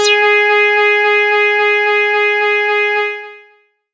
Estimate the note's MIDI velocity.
127